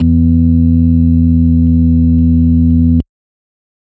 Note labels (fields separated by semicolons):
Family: organ; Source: electronic; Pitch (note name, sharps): E2; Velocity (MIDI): 25; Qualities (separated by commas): dark